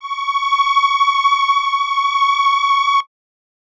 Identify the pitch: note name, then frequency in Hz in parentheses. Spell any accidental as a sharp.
C#6 (1109 Hz)